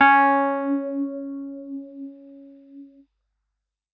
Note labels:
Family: keyboard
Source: electronic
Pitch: C#4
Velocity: 100

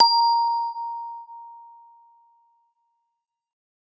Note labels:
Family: mallet percussion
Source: acoustic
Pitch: A#5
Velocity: 127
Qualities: non-linear envelope

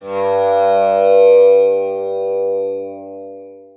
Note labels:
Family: guitar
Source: acoustic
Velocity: 75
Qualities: bright, long release, reverb

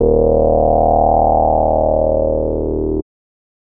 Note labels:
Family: bass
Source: synthesizer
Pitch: D#1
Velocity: 50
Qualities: distorted

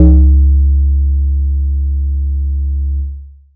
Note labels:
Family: mallet percussion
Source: acoustic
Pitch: C#2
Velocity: 100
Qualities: long release

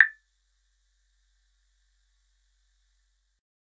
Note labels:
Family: bass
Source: synthesizer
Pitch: A6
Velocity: 100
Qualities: percussive

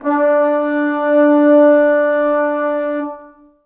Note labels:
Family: brass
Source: acoustic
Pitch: D4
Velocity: 25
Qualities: dark, reverb

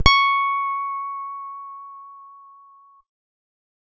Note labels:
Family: guitar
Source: electronic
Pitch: C#6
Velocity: 100

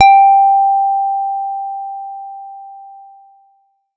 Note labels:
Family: guitar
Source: electronic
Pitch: G5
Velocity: 127

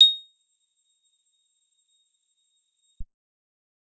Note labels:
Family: guitar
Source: acoustic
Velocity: 100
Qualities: bright, percussive

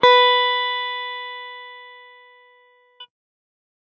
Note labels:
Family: guitar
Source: electronic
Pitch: B4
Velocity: 50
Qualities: distorted

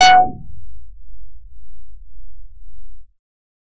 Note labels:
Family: bass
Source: synthesizer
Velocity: 127

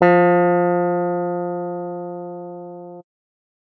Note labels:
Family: keyboard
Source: electronic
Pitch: F3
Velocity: 75

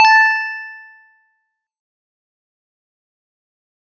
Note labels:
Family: mallet percussion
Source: acoustic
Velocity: 127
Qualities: fast decay, multiphonic

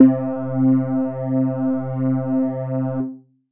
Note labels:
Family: keyboard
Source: electronic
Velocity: 100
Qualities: distorted

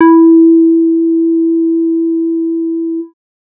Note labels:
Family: bass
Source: synthesizer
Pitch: E4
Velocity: 75

